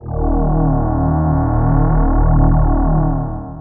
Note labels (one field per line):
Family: voice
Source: synthesizer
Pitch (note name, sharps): D#1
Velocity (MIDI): 25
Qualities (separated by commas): distorted, long release